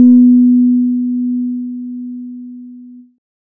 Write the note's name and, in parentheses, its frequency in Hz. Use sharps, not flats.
B3 (246.9 Hz)